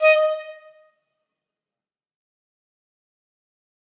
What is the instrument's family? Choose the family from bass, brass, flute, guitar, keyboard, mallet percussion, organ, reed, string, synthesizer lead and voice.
flute